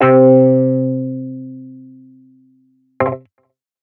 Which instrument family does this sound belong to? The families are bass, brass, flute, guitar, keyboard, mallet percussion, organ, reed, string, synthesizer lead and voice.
guitar